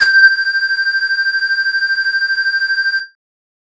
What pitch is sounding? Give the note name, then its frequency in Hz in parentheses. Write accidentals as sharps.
G6 (1568 Hz)